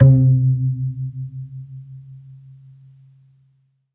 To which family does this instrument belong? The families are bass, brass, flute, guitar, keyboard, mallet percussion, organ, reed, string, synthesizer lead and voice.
string